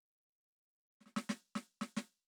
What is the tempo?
105 BPM